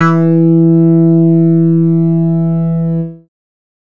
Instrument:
synthesizer bass